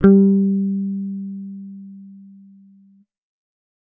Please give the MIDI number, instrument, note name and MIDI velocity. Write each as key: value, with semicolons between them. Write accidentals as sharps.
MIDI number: 55; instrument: electronic bass; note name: G3; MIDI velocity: 127